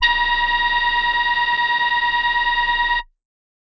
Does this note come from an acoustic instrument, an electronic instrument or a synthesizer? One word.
synthesizer